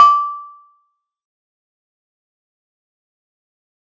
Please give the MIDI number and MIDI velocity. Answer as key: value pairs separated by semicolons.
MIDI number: 86; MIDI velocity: 127